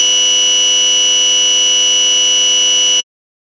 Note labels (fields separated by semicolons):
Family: bass; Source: synthesizer; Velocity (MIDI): 50; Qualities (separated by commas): bright, distorted